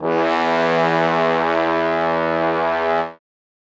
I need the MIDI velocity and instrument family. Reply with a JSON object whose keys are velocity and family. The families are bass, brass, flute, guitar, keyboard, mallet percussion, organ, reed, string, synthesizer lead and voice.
{"velocity": 100, "family": "brass"}